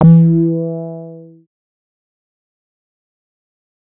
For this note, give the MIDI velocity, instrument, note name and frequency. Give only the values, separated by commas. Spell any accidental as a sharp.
100, synthesizer bass, E3, 164.8 Hz